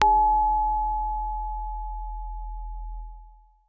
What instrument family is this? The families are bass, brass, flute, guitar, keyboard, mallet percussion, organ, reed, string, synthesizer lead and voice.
keyboard